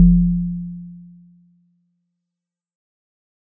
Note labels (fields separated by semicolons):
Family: mallet percussion; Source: acoustic; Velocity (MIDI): 75; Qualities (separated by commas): fast decay